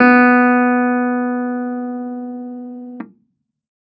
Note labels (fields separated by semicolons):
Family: keyboard; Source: electronic; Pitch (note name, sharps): B3; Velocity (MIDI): 25; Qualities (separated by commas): distorted